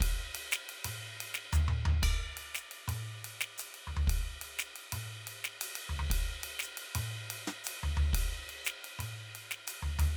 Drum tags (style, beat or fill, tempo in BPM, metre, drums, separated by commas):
Latin, beat, 118 BPM, 4/4, ride, ride bell, hi-hat pedal, snare, mid tom, floor tom, kick